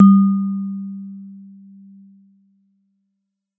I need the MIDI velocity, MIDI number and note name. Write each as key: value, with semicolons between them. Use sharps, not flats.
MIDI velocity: 127; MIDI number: 55; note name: G3